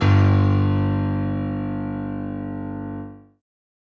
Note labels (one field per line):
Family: keyboard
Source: acoustic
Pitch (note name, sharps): G1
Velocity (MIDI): 127